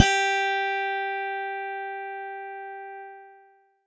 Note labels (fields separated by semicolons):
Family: keyboard; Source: electronic; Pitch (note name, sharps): G4; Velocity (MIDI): 75; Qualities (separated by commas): bright